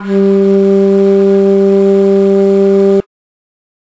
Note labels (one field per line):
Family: flute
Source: acoustic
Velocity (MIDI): 75